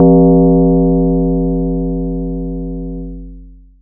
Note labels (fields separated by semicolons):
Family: mallet percussion; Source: acoustic; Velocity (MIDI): 100; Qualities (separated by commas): distorted, long release